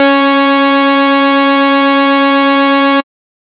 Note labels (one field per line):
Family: bass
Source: synthesizer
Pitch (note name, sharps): C#4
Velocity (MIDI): 25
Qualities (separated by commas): bright, distorted